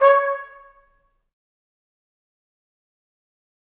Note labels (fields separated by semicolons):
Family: brass; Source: acoustic; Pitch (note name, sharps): C#5; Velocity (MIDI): 50; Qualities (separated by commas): fast decay, percussive, reverb